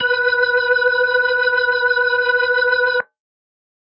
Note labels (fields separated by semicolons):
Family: organ; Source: electronic; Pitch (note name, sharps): B4; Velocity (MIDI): 25